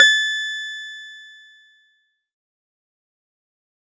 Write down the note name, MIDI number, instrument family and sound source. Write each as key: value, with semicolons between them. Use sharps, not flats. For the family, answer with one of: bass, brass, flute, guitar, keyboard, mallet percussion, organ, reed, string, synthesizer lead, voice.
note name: A6; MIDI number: 93; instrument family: keyboard; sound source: electronic